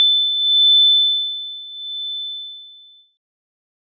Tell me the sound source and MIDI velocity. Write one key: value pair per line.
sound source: electronic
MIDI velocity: 75